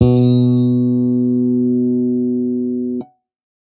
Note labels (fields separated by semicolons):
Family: bass; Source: electronic; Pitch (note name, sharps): B2; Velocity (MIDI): 100